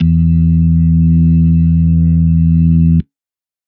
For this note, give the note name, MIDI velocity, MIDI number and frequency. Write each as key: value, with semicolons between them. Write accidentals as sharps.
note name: E2; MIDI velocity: 25; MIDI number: 40; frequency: 82.41 Hz